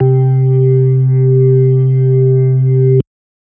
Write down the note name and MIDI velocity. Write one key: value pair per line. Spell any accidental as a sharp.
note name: C3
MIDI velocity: 25